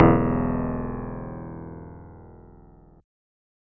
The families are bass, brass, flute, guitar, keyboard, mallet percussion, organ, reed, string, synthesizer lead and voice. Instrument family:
synthesizer lead